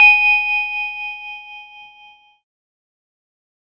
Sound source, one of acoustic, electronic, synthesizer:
electronic